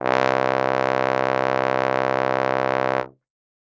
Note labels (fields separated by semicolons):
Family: brass; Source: acoustic; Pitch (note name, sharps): C2; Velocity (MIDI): 127; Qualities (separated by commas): bright